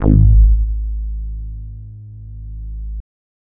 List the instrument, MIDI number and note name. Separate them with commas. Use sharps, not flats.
synthesizer bass, 32, G#1